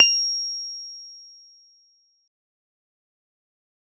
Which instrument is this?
synthesizer guitar